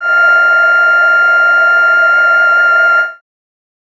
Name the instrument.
synthesizer voice